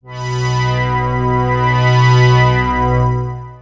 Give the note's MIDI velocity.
100